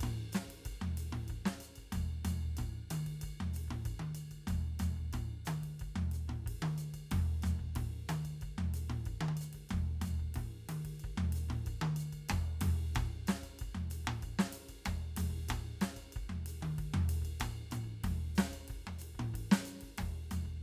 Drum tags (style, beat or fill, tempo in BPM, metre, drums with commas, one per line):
samba
beat
93 BPM
4/4
ride, ride bell, hi-hat pedal, snare, high tom, mid tom, floor tom, kick